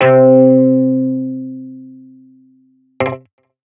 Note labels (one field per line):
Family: guitar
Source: electronic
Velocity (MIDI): 75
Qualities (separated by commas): distorted